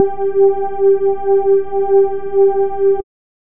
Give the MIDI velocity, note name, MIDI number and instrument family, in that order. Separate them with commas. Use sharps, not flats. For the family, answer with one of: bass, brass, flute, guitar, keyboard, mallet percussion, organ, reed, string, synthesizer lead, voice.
50, G4, 67, bass